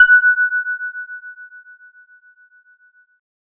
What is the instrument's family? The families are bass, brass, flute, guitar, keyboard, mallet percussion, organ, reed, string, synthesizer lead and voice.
keyboard